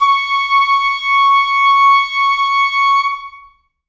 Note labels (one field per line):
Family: flute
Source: acoustic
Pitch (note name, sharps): C#6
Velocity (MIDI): 127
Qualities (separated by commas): long release, reverb